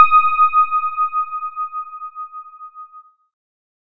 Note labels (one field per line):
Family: keyboard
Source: electronic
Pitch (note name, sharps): D#6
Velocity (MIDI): 50